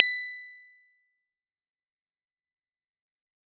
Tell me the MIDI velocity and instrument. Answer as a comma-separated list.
25, electronic keyboard